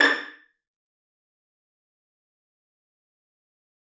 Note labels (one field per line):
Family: string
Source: acoustic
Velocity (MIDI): 75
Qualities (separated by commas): fast decay, percussive, reverb